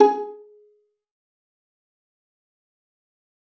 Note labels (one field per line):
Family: string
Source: acoustic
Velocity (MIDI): 75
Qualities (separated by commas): fast decay, percussive, reverb